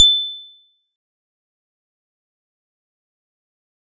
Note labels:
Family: mallet percussion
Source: acoustic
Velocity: 25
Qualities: bright, fast decay, percussive

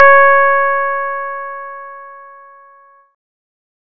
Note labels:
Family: bass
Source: synthesizer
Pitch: C#5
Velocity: 127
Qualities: bright

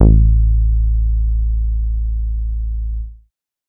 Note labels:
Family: bass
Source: synthesizer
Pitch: A1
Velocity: 75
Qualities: dark

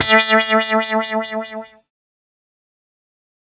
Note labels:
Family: keyboard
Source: synthesizer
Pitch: A3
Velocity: 50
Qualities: distorted, fast decay

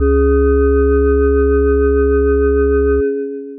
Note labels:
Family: mallet percussion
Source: electronic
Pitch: C#2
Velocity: 50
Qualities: long release

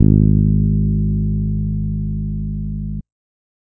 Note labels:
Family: bass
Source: electronic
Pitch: G#1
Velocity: 75

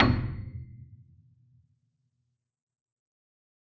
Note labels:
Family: keyboard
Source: acoustic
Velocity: 50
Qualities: reverb

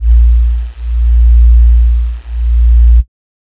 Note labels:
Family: flute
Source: synthesizer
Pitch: A#1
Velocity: 50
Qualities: dark

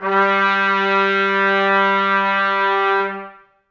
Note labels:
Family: brass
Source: acoustic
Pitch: G3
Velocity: 100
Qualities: reverb

